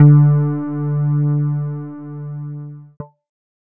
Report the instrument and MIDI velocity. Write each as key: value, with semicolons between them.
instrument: electronic keyboard; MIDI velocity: 50